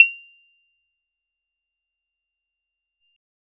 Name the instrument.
synthesizer bass